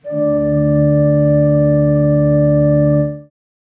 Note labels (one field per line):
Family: organ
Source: acoustic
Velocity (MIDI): 127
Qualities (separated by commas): dark, reverb